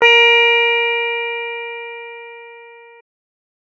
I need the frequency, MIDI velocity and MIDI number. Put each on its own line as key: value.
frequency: 466.2 Hz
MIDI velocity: 50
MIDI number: 70